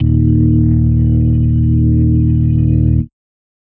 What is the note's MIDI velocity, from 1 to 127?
127